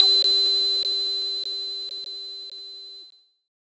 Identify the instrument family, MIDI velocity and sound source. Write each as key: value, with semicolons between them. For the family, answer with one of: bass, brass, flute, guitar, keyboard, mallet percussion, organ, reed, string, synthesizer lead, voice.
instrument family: bass; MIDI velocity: 50; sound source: synthesizer